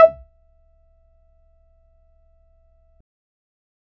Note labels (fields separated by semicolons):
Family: bass; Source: synthesizer; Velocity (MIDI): 25; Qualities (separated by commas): distorted, percussive